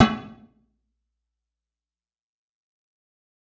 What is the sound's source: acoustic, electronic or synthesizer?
electronic